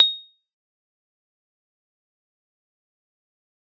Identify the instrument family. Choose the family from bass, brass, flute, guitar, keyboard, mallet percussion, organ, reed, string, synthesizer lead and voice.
mallet percussion